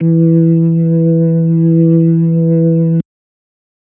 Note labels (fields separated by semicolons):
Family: organ; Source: electronic; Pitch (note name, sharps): E3; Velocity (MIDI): 100